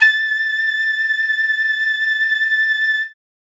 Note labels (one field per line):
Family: flute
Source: acoustic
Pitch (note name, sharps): A6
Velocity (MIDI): 127